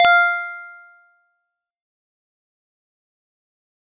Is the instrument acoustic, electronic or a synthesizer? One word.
acoustic